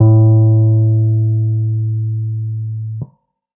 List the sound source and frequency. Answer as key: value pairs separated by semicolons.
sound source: electronic; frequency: 110 Hz